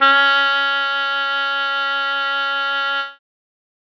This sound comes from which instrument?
acoustic reed instrument